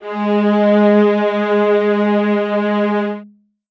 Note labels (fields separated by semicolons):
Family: string; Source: acoustic; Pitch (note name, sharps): G#3; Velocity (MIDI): 100; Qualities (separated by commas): reverb